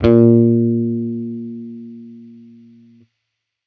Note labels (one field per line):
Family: bass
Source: electronic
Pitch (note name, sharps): A#2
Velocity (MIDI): 25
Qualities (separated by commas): distorted